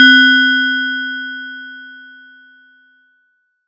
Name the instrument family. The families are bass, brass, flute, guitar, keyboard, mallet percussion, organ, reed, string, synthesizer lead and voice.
mallet percussion